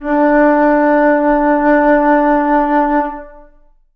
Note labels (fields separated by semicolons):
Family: flute; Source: acoustic; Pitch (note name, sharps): D4; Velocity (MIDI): 100; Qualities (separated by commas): long release, reverb